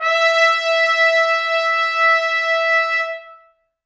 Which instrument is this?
acoustic brass instrument